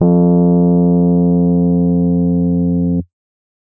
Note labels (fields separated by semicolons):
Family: keyboard; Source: electronic; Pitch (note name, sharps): F2; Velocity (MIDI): 100